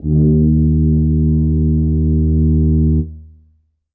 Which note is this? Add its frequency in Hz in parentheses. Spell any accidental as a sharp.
D#2 (77.78 Hz)